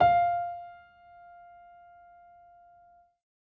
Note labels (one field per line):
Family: keyboard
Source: acoustic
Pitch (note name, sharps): F5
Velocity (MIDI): 50